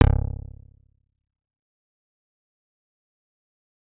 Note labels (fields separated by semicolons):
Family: bass; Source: synthesizer; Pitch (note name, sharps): C#1; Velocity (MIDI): 100; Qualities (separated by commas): fast decay, percussive